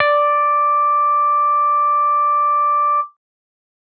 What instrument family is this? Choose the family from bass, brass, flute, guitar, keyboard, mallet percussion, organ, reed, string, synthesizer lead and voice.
bass